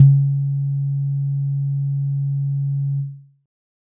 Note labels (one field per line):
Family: keyboard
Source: electronic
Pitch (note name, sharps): C#3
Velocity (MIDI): 50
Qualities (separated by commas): dark